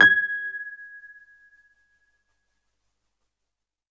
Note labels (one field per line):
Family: keyboard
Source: electronic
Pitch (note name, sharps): G#6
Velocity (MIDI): 100